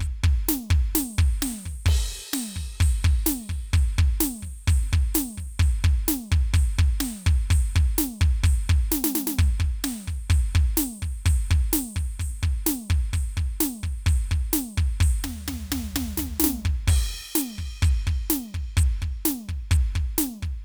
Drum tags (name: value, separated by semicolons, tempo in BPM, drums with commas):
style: rock; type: beat; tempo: 128 BPM; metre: 4/4; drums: crash, closed hi-hat, open hi-hat, hi-hat pedal, snare, floor tom, kick